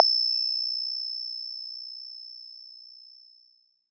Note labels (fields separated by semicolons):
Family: mallet percussion; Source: electronic; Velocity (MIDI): 25; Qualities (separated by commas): bright, distorted, non-linear envelope